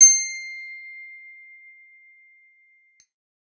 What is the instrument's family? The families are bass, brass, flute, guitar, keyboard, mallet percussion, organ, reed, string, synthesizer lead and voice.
guitar